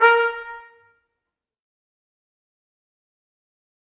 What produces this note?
acoustic brass instrument